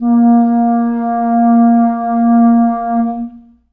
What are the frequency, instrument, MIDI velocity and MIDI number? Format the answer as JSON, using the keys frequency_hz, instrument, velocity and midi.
{"frequency_hz": 233.1, "instrument": "acoustic reed instrument", "velocity": 25, "midi": 58}